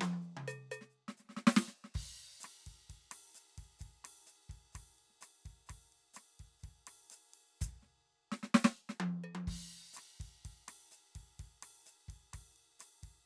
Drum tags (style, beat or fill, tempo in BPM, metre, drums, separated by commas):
bossa nova, beat, 127 BPM, 4/4, crash, ride, hi-hat pedal, percussion, snare, cross-stick, high tom, mid tom, kick